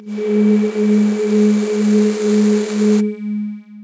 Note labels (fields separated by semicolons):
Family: voice; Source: synthesizer; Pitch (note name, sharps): G#3; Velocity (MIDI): 127; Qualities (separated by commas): distorted, long release